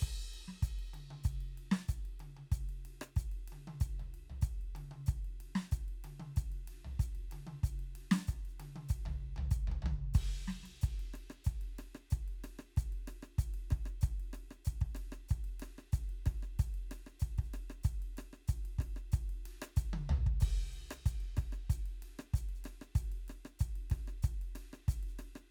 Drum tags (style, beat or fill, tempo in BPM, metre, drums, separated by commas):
Afrobeat, beat, 94 BPM, 4/4, crash, ride, hi-hat pedal, snare, cross-stick, high tom, floor tom, kick